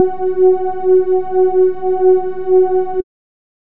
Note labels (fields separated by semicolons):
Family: bass; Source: synthesizer; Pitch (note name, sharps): F#4; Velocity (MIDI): 127; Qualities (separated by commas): dark